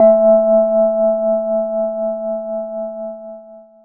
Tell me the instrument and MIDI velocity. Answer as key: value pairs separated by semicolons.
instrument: electronic keyboard; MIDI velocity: 75